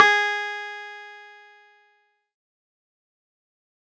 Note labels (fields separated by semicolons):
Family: keyboard; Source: electronic; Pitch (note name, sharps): G#4; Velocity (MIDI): 75; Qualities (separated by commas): distorted, fast decay